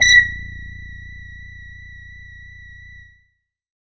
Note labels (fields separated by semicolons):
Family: bass; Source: synthesizer; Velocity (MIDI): 50; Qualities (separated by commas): tempo-synced